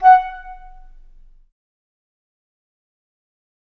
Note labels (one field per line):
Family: flute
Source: acoustic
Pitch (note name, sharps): F#5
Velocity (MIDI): 25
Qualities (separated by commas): fast decay, percussive, reverb